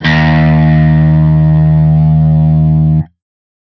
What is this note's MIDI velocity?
75